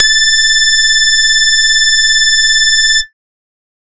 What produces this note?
synthesizer bass